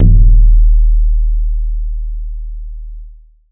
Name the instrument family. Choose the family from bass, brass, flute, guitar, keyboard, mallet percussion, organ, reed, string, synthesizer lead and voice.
bass